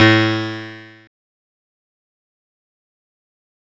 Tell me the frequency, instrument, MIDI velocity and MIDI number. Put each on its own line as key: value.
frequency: 110 Hz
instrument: electronic guitar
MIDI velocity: 75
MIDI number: 45